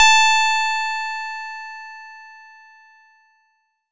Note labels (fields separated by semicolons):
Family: bass; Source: synthesizer; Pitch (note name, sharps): A5; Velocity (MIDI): 75; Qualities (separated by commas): bright, distorted